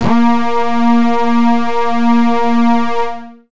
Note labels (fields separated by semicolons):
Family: bass; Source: synthesizer; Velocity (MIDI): 75; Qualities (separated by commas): distorted